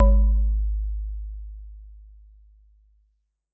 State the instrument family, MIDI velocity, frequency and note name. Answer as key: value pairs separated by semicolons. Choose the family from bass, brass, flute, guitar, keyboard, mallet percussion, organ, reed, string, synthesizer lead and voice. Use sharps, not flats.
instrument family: mallet percussion; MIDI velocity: 100; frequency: 51.91 Hz; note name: G#1